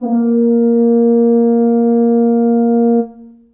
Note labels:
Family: brass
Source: acoustic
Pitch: A#3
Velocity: 25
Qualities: dark, reverb

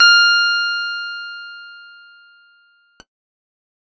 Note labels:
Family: keyboard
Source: electronic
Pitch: F6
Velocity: 50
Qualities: bright

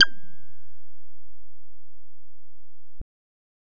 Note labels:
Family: bass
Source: synthesizer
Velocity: 25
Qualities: distorted

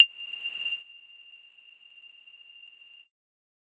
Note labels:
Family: mallet percussion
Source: electronic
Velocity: 100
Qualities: bright, non-linear envelope

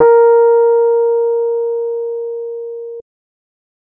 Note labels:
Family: keyboard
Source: electronic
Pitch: A#4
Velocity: 100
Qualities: dark

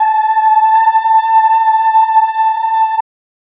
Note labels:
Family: voice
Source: electronic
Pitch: A5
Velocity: 127

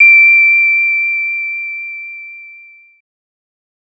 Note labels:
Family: bass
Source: synthesizer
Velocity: 50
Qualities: distorted

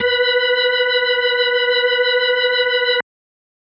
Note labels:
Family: organ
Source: electronic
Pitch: B4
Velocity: 75

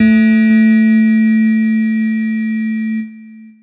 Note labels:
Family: keyboard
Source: electronic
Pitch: A3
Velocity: 75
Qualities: bright, distorted, long release

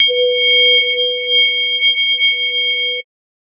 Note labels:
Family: mallet percussion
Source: synthesizer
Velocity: 75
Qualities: multiphonic, non-linear envelope

